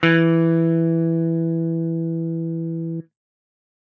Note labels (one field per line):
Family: guitar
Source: electronic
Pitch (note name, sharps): E3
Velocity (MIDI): 100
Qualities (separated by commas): distorted